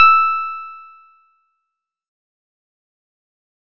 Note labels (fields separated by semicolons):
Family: guitar; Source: synthesizer; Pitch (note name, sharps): E6; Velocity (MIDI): 75; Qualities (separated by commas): bright, fast decay